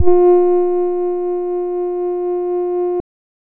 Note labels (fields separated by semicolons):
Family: bass; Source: synthesizer; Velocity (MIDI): 25; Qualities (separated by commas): dark, distorted, non-linear envelope